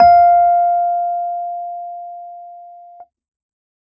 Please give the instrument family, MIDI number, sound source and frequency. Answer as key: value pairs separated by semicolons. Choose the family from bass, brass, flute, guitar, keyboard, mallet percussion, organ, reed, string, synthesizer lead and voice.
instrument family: keyboard; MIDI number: 77; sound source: electronic; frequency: 698.5 Hz